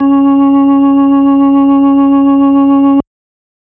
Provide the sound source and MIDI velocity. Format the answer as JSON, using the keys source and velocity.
{"source": "electronic", "velocity": 25}